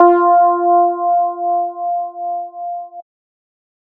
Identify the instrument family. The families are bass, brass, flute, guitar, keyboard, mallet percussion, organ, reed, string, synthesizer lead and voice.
bass